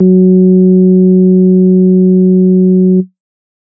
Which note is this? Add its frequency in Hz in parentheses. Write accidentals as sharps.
F#3 (185 Hz)